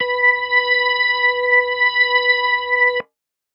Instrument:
electronic organ